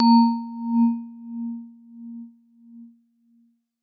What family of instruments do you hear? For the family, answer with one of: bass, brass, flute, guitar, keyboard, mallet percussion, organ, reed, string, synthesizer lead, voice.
mallet percussion